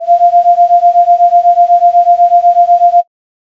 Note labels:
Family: flute; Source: synthesizer; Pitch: F5; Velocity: 75

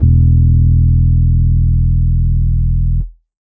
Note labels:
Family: keyboard; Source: electronic; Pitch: E1; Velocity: 50

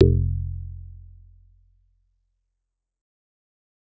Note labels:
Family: bass; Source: synthesizer; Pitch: F1; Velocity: 127; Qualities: dark, fast decay

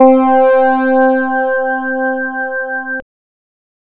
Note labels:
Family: bass; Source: synthesizer; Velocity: 50; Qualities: distorted, multiphonic

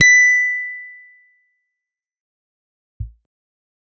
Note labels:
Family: guitar; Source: electronic; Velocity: 25; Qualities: bright, distorted, fast decay

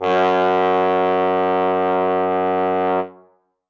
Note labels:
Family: brass; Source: acoustic; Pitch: F#2; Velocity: 100; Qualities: reverb

